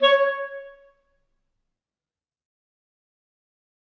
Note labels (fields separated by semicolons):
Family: reed; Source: acoustic; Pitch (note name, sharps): C#5; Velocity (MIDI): 75; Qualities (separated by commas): fast decay, reverb